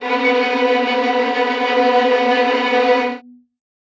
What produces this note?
acoustic string instrument